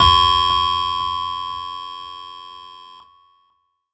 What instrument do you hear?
electronic keyboard